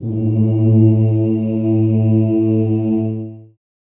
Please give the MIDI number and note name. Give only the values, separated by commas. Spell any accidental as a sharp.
45, A2